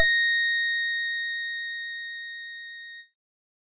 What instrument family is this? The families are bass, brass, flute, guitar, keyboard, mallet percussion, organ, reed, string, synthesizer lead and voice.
organ